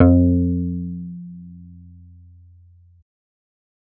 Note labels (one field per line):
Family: bass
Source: synthesizer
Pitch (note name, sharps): F2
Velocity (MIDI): 100